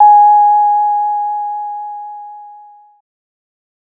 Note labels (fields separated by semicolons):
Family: bass; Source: synthesizer; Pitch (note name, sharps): G#5; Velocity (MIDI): 25; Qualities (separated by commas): distorted